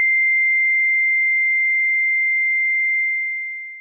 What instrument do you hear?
synthesizer lead